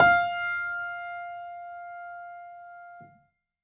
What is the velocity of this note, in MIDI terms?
75